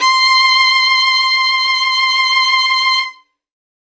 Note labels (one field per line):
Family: string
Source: acoustic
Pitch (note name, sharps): C6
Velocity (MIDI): 100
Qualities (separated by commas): bright, reverb